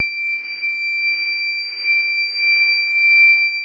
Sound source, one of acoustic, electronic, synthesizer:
electronic